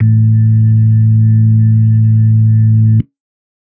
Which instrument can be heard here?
electronic organ